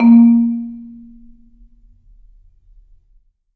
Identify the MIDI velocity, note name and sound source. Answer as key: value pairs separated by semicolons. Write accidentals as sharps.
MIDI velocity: 50; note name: A#3; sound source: acoustic